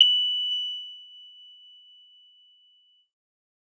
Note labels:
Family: keyboard; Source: electronic; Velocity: 75; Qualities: bright

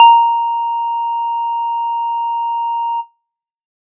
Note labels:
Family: bass; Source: synthesizer; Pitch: A#5; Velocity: 100

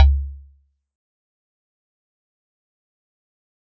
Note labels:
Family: mallet percussion; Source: acoustic; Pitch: C#2; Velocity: 50; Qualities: fast decay, percussive

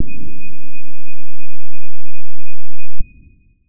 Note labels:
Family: guitar; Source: electronic; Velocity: 127; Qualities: dark, distorted

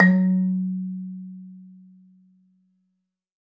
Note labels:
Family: mallet percussion; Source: acoustic; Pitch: F#3; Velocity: 127; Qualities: dark, reverb

